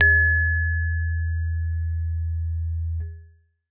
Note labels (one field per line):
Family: keyboard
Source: acoustic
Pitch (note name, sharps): E2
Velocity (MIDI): 25